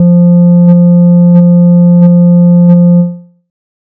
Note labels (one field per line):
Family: bass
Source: synthesizer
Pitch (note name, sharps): F3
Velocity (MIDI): 127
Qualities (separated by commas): dark